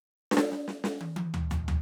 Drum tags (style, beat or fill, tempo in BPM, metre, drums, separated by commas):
rock, fill, 115 BPM, 4/4, hi-hat pedal, snare, high tom, floor tom